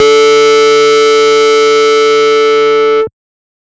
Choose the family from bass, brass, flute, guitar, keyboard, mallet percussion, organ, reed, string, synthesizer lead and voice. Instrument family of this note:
bass